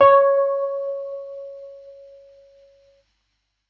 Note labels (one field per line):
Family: keyboard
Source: electronic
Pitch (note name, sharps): C#5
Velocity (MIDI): 75